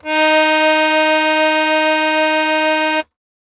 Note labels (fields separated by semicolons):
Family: keyboard; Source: acoustic; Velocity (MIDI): 25; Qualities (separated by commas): bright